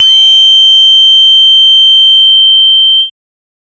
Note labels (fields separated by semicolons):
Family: bass; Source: synthesizer; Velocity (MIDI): 25; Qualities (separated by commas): bright, distorted, multiphonic